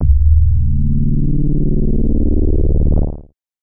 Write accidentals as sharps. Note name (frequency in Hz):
D0 (18.35 Hz)